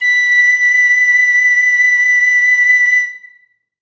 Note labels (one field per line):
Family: flute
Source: acoustic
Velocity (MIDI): 127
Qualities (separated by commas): reverb